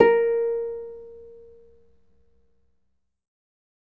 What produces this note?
acoustic guitar